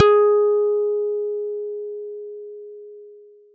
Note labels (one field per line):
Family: guitar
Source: electronic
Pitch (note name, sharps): G#4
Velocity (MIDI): 50